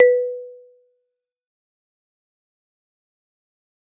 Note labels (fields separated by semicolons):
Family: mallet percussion; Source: acoustic; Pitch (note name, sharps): B4; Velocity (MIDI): 127; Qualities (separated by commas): fast decay, percussive